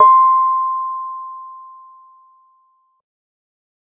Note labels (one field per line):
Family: keyboard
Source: electronic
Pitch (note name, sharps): C6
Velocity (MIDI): 50